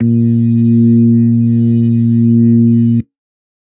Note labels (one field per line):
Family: organ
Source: electronic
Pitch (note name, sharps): A#2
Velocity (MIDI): 100